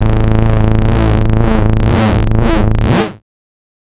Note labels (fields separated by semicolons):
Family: bass; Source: synthesizer; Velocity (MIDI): 100; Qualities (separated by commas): distorted, non-linear envelope